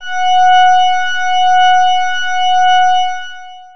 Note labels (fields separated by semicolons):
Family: organ; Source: electronic; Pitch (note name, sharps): F#5; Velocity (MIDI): 100; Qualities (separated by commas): distorted, long release